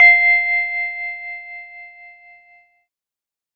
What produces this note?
electronic keyboard